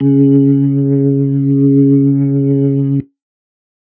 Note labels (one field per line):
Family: organ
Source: electronic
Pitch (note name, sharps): C#3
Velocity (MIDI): 127